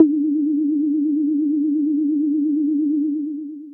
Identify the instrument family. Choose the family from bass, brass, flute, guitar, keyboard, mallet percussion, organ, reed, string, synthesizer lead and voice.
bass